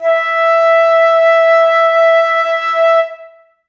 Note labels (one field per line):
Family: flute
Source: acoustic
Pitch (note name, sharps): E5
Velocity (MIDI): 127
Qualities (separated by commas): reverb